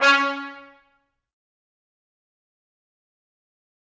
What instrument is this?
acoustic brass instrument